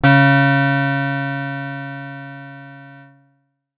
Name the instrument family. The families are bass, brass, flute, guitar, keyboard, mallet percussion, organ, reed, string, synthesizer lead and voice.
guitar